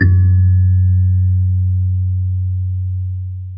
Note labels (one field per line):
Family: mallet percussion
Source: acoustic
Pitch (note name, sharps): F#2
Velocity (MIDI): 127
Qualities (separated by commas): dark, long release, reverb